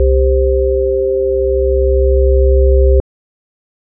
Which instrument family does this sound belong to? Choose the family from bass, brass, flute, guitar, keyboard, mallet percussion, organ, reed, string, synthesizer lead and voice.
organ